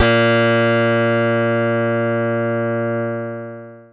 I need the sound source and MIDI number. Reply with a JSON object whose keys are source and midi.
{"source": "electronic", "midi": 46}